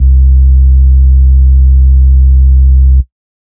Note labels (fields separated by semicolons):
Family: organ; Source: electronic; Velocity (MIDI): 100; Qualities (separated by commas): distorted